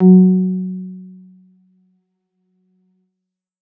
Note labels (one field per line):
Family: keyboard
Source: electronic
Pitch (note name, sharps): F#3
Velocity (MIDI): 100